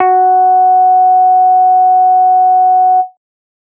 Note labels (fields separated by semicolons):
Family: bass; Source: synthesizer; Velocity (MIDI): 50